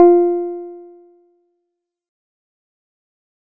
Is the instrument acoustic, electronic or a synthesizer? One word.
synthesizer